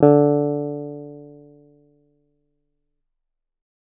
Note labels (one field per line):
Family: guitar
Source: acoustic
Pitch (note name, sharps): D3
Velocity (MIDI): 50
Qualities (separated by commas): dark